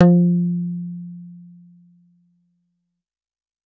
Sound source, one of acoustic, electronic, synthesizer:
synthesizer